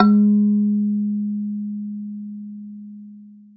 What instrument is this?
acoustic mallet percussion instrument